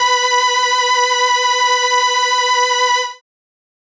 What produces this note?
synthesizer keyboard